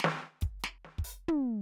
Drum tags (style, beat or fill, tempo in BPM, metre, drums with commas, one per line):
half-time rock
fill
140 BPM
4/4
closed hi-hat, open hi-hat, hi-hat pedal, snare, floor tom, kick